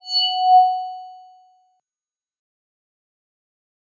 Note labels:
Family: mallet percussion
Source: electronic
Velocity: 25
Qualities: bright, fast decay

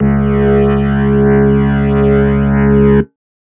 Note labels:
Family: organ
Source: electronic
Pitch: C#2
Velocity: 100

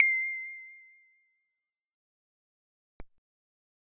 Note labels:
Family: bass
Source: synthesizer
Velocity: 127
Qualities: bright, fast decay, percussive

